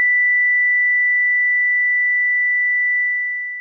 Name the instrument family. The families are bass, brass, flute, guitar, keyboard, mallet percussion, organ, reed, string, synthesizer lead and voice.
synthesizer lead